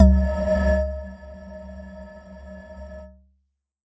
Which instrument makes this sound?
electronic mallet percussion instrument